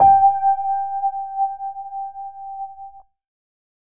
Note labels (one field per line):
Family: keyboard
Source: electronic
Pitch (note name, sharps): G5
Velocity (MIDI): 25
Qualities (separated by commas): reverb